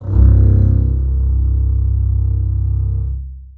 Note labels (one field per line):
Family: string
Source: acoustic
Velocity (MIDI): 127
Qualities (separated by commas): long release, reverb